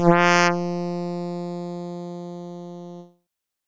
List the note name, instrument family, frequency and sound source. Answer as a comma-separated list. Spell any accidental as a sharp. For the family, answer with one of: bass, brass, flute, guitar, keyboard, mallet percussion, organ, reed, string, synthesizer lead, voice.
F3, keyboard, 174.6 Hz, synthesizer